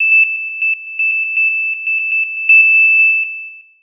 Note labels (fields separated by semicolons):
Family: synthesizer lead; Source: synthesizer; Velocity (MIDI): 100; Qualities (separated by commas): bright, long release, tempo-synced